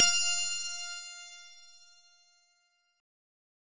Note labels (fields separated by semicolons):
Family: synthesizer lead; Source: synthesizer; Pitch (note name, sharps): F5; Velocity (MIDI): 127; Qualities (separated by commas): bright, distorted